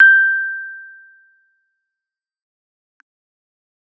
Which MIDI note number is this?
91